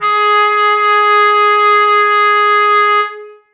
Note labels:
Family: reed; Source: acoustic; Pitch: G#4; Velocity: 127; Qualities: reverb

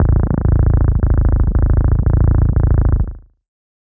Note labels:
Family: bass; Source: synthesizer; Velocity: 25; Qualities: distorted, tempo-synced

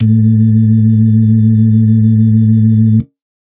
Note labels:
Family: organ; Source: electronic; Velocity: 50; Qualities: dark

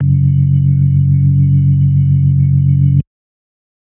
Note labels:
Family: organ; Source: electronic; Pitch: F#1; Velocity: 100; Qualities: dark

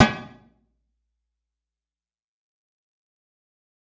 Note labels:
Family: guitar; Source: electronic; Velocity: 75; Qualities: fast decay, percussive, reverb

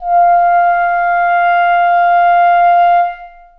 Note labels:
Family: reed; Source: acoustic; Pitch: F5; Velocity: 25; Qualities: long release, reverb

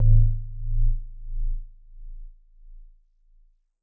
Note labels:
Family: mallet percussion; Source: acoustic; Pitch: A0; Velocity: 25; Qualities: dark, non-linear envelope

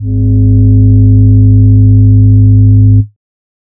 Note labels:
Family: voice; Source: synthesizer; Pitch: G#1; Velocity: 75; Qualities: dark

